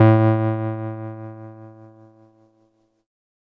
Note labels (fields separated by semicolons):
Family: keyboard; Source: electronic; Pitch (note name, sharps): A2; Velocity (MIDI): 75; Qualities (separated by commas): distorted